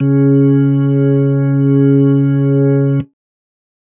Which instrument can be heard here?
electronic organ